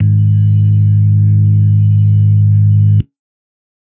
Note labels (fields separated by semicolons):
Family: organ; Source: electronic; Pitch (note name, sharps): G#1; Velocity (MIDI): 25; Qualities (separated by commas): dark